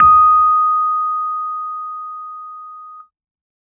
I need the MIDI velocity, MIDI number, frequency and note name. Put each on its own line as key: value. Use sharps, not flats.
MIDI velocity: 50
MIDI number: 87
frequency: 1245 Hz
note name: D#6